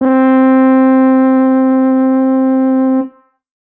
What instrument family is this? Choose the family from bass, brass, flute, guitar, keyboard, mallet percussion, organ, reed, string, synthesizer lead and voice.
brass